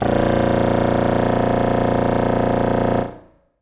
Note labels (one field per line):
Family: reed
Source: acoustic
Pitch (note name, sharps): A#0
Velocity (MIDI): 127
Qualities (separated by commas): reverb